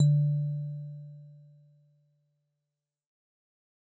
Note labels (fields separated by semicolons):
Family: mallet percussion; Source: acoustic; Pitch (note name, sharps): D3; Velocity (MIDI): 100; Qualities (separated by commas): fast decay